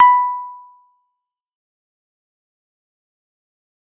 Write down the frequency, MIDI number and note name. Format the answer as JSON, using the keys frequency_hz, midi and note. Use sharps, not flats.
{"frequency_hz": 987.8, "midi": 83, "note": "B5"}